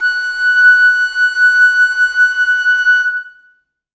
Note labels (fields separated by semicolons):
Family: flute; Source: acoustic; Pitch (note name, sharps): F#6; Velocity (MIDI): 127; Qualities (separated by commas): reverb